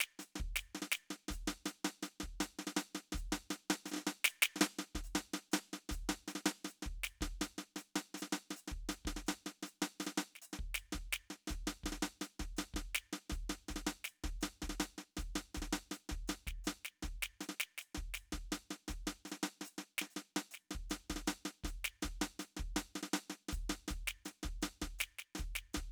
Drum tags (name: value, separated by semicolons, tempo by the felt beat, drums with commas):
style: Venezuelan merengue; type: beat; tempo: 324 eighth notes per minute; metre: 5/8; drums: hi-hat pedal, snare, kick